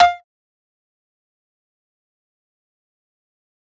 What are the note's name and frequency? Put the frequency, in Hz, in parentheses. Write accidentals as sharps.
F5 (698.5 Hz)